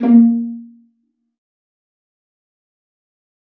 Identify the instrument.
acoustic string instrument